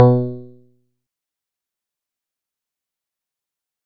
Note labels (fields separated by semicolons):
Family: guitar; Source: acoustic; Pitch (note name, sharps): B2; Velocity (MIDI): 25; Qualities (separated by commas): distorted, fast decay, percussive